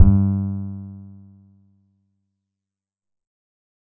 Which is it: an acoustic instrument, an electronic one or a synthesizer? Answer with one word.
acoustic